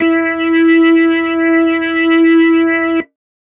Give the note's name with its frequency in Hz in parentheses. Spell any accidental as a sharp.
E4 (329.6 Hz)